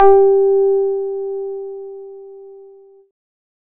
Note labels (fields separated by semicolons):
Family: keyboard; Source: electronic; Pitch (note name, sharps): G4; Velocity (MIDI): 127; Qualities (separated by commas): bright, distorted